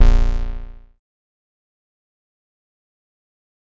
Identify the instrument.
synthesizer bass